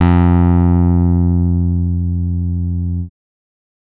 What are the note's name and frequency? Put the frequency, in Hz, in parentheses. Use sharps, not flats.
F2 (87.31 Hz)